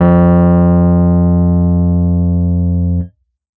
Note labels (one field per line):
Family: keyboard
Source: electronic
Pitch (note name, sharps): F2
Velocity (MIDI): 100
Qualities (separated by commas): distorted